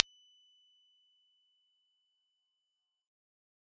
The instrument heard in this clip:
synthesizer bass